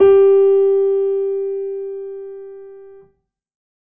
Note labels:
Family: keyboard; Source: acoustic; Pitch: G4; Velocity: 50; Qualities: reverb

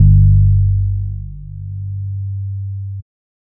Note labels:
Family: bass; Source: synthesizer; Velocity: 100

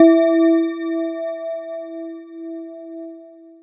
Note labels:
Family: mallet percussion; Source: electronic; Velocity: 25; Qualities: long release

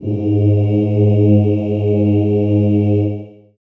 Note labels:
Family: voice; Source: acoustic; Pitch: G#2; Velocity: 50; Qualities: dark, reverb

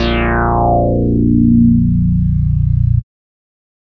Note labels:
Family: bass; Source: synthesizer; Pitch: A#0; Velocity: 75; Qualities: distorted

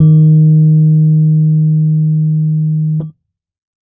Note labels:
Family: keyboard; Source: electronic; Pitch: D#3; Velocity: 50; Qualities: dark

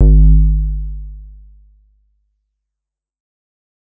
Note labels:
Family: bass; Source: synthesizer; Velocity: 25; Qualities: dark

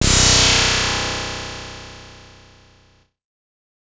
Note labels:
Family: bass; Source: synthesizer; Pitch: B0; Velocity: 75; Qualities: bright, distorted

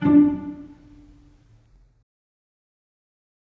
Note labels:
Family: string; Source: acoustic; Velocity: 50; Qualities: dark, fast decay, percussive, reverb

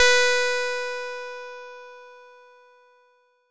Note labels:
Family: bass; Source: synthesizer; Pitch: B4; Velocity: 25; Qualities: bright, distorted

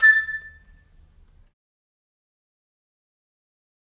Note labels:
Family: flute; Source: acoustic; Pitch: A6; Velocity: 75; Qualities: fast decay, percussive, reverb

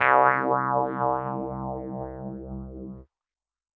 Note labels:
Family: keyboard; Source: electronic; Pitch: C2; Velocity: 127; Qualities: distorted, non-linear envelope

